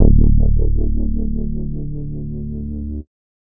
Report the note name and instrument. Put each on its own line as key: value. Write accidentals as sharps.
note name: D1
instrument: synthesizer bass